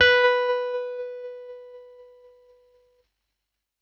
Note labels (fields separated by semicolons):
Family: keyboard; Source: electronic; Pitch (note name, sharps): B4; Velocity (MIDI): 100; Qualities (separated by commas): distorted, tempo-synced